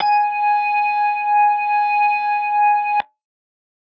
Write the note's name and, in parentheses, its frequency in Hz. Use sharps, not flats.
G#5 (830.6 Hz)